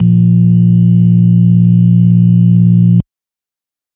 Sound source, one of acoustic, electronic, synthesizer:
electronic